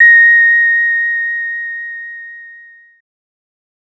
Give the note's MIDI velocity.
25